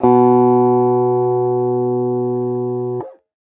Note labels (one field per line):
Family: guitar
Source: electronic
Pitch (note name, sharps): B2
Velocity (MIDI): 25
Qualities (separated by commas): distorted